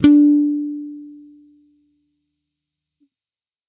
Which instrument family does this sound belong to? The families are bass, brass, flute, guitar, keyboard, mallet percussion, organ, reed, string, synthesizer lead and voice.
bass